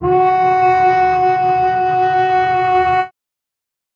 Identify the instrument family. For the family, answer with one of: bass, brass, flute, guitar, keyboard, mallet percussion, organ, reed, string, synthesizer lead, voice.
string